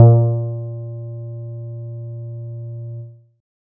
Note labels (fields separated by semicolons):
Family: guitar; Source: synthesizer; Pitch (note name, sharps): A#2; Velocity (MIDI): 75; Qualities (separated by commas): dark